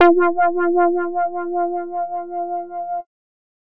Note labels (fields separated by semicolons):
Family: bass; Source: synthesizer; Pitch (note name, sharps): F4; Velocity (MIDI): 75; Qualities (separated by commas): dark, distorted